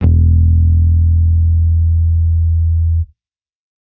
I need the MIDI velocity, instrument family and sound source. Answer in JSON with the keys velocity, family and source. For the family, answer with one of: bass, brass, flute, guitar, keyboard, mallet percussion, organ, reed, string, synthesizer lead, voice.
{"velocity": 100, "family": "bass", "source": "electronic"}